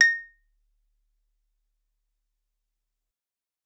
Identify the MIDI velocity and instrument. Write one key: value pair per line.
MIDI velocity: 127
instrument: acoustic guitar